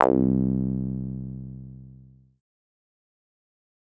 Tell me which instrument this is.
synthesizer lead